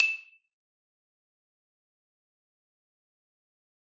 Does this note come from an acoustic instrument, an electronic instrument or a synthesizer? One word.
acoustic